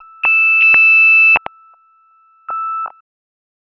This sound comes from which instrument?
synthesizer bass